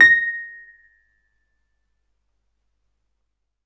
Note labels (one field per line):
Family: keyboard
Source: electronic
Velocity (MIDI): 127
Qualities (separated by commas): percussive